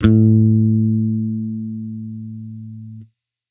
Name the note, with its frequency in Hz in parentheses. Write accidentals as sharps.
A2 (110 Hz)